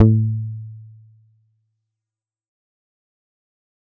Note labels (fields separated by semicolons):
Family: bass; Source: synthesizer; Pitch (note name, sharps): A2; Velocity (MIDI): 127; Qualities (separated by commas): dark, distorted, fast decay